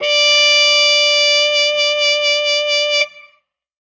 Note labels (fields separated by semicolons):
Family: brass; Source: acoustic; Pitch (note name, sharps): D5; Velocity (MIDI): 127; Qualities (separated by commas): bright